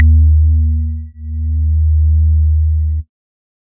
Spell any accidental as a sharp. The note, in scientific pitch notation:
D#2